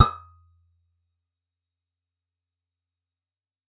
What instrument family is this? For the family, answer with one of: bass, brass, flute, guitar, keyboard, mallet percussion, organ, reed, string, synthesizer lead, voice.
guitar